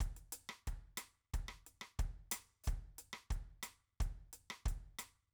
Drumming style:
reggaeton